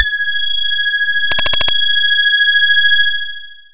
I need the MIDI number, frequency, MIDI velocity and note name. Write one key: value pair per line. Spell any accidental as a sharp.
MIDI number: 92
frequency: 1661 Hz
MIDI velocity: 127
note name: G#6